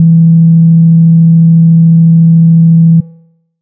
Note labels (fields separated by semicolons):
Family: bass; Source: synthesizer; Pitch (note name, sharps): E3; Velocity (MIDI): 100; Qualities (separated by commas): dark